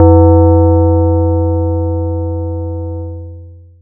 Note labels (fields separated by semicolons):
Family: mallet percussion; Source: acoustic; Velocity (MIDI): 50; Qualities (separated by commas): distorted, long release